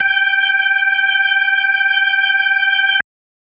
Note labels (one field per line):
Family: organ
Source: electronic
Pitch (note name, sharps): G5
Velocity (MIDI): 50